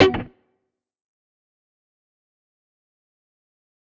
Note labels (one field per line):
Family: guitar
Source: electronic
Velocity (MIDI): 75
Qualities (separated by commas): bright, distorted, fast decay, percussive